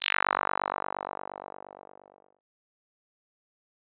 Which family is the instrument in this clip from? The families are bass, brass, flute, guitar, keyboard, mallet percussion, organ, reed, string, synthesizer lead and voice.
bass